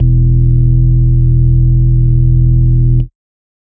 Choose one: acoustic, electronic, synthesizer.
electronic